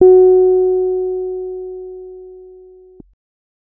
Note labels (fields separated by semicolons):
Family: keyboard; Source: electronic; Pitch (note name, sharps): F#4; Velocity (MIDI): 50; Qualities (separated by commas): dark